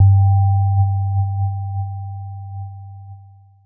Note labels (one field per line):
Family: keyboard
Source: electronic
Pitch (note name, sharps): G2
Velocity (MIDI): 127